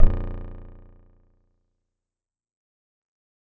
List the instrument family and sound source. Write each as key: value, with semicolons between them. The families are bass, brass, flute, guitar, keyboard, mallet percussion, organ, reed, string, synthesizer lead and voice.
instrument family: guitar; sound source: acoustic